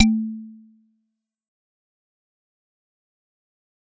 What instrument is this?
acoustic mallet percussion instrument